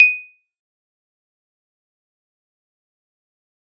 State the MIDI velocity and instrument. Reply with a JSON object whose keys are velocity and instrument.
{"velocity": 100, "instrument": "electronic keyboard"}